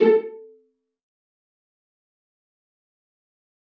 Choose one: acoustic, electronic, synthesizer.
acoustic